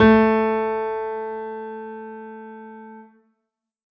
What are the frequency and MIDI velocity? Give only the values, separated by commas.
220 Hz, 100